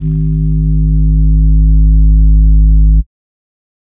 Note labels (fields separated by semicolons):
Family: flute; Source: synthesizer; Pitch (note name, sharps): G#1; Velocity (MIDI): 75; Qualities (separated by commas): dark